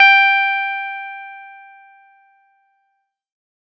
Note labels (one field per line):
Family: keyboard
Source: electronic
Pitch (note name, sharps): G5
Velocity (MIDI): 100